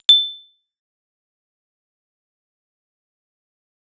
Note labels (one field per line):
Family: bass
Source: synthesizer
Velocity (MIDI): 127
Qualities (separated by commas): bright, fast decay, percussive